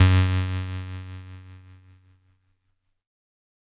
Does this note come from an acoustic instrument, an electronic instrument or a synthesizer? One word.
electronic